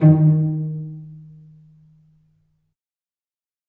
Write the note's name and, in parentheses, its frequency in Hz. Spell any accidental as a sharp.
D#3 (155.6 Hz)